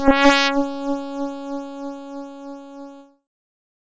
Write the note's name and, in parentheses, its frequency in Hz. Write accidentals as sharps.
C#4 (277.2 Hz)